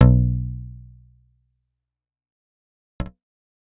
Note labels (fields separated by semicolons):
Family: bass; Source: synthesizer; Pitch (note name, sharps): B1; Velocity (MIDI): 127; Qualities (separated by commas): fast decay